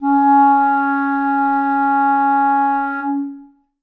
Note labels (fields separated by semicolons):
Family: reed; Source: acoustic; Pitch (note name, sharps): C#4; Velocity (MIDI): 25; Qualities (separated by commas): dark, long release, reverb